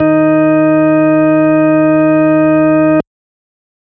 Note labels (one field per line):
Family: organ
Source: electronic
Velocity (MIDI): 75